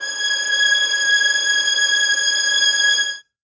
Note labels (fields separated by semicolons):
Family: string; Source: acoustic; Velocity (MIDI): 100; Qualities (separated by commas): reverb